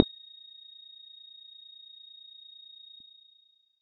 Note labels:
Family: mallet percussion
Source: electronic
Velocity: 50

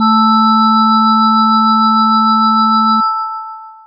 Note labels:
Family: mallet percussion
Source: electronic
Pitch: A3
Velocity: 50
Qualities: long release

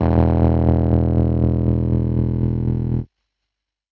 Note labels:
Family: keyboard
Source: electronic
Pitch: E1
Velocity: 100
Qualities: distorted, tempo-synced

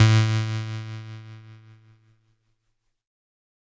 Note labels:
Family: keyboard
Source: electronic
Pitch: A2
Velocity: 75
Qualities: bright, distorted

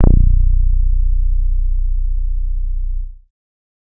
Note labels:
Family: bass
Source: synthesizer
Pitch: B0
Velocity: 100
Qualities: dark

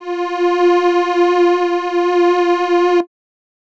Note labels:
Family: reed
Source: acoustic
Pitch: F4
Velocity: 50

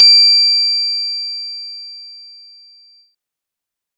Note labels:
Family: bass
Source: synthesizer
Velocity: 127

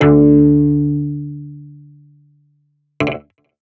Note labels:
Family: guitar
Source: electronic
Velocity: 75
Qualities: distorted

